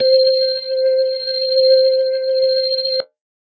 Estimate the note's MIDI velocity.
25